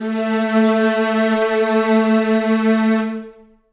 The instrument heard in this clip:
acoustic string instrument